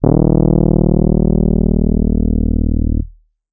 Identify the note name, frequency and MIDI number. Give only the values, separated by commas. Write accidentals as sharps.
D#1, 38.89 Hz, 27